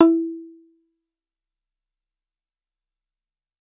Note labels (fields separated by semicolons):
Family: bass; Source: synthesizer; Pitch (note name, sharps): E4; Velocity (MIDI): 100; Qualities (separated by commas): fast decay, percussive